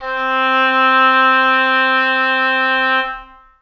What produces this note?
acoustic reed instrument